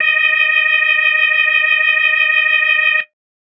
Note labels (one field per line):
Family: organ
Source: electronic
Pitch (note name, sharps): D#5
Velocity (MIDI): 75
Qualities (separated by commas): distorted